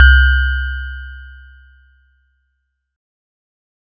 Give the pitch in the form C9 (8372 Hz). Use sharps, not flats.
C2 (65.41 Hz)